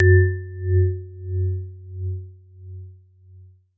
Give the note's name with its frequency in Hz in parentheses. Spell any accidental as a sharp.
F#2 (92.5 Hz)